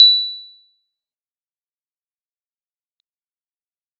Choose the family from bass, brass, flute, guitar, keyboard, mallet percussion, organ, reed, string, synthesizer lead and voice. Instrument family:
keyboard